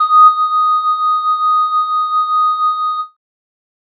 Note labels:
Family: flute; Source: synthesizer; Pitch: D#6; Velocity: 100; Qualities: distorted

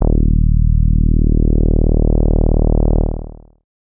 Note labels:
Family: bass; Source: synthesizer; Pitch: D#1; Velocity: 75; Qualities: distorted, long release

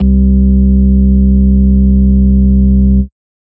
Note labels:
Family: organ; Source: electronic; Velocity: 127; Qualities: dark

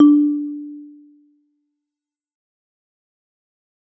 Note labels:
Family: mallet percussion; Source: acoustic; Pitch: D4; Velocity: 75; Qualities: dark, fast decay, reverb

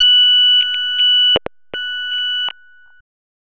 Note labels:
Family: bass; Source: synthesizer; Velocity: 25; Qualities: tempo-synced

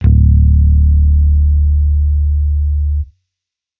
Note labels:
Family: bass; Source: electronic; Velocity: 25

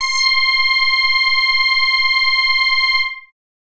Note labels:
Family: bass; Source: synthesizer; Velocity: 75

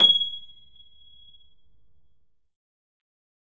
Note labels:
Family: keyboard; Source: electronic; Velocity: 75; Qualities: bright, fast decay, percussive

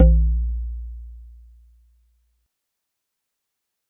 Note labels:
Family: mallet percussion; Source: acoustic; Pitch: A#1; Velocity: 75; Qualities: fast decay

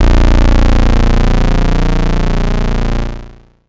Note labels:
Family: bass; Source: synthesizer; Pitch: A#0; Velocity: 127; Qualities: bright, distorted, long release

